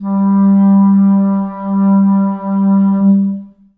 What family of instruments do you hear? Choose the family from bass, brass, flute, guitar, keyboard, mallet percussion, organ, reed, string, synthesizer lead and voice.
reed